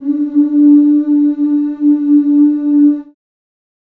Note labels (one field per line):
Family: voice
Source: acoustic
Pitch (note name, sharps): D4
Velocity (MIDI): 127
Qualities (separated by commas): dark, reverb